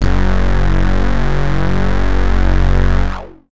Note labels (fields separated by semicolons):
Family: bass; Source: synthesizer; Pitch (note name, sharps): F#1; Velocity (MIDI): 100; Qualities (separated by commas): bright, distorted